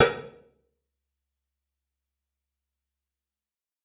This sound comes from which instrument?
electronic guitar